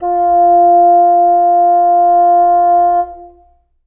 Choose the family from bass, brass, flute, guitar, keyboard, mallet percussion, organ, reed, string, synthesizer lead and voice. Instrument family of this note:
reed